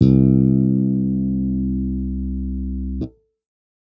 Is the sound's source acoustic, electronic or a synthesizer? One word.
electronic